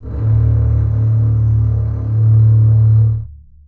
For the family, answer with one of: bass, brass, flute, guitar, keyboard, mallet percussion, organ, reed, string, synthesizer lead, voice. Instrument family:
string